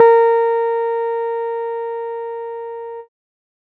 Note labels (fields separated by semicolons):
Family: keyboard; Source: electronic; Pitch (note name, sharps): A#4; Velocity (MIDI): 100